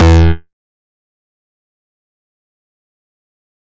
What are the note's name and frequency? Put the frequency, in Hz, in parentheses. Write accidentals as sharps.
E2 (82.41 Hz)